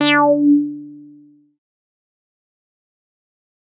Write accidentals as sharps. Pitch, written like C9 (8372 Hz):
D4 (293.7 Hz)